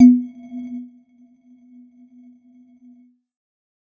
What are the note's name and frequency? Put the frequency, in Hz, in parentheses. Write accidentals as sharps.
B3 (246.9 Hz)